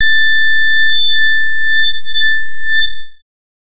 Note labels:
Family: bass; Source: synthesizer; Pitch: A6; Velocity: 25; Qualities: bright, distorted, non-linear envelope

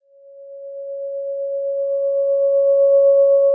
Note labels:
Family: guitar; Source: electronic; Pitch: C#5; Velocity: 100; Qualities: dark, long release

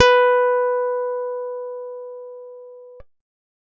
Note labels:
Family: guitar; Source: acoustic; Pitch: B4; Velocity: 50

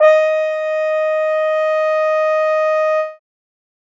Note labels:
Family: brass; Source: acoustic; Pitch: D#5; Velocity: 25

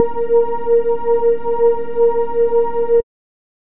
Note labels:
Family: bass; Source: synthesizer; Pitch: A#4; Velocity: 100; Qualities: dark

